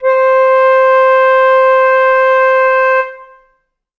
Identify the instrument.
acoustic flute